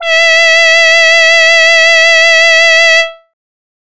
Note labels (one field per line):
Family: voice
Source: synthesizer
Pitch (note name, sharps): E5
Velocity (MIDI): 127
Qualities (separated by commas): bright